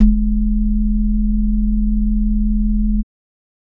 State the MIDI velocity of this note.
50